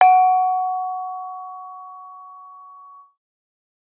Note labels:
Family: mallet percussion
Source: acoustic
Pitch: F#5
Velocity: 50

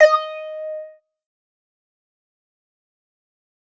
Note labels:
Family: bass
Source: synthesizer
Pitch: D#5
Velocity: 75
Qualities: distorted, fast decay

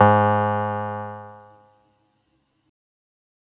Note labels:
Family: keyboard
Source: electronic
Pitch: G#2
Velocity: 100

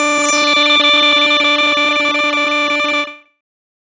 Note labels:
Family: bass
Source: synthesizer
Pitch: D4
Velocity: 100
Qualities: bright, distorted, non-linear envelope

